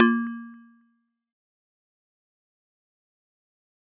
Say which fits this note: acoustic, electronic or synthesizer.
acoustic